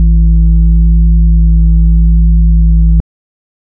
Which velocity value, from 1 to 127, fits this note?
50